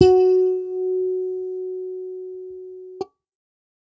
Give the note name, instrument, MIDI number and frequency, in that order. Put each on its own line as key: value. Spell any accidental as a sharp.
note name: F#4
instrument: electronic bass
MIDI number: 66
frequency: 370 Hz